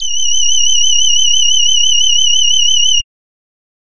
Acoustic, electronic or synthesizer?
synthesizer